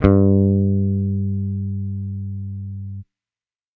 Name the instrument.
electronic bass